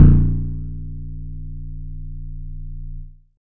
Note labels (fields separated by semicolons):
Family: guitar; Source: synthesizer; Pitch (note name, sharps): A#0; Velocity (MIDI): 127; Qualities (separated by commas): dark